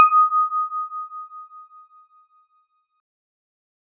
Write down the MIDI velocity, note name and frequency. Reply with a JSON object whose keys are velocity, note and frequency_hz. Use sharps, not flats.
{"velocity": 127, "note": "D#6", "frequency_hz": 1245}